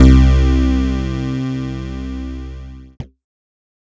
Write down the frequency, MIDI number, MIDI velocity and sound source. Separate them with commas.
65.41 Hz, 36, 127, electronic